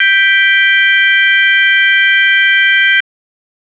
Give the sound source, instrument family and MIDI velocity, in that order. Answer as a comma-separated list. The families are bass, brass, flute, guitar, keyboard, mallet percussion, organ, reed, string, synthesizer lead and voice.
electronic, organ, 50